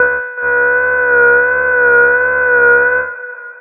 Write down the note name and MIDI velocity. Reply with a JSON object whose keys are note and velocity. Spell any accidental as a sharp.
{"note": "B4", "velocity": 100}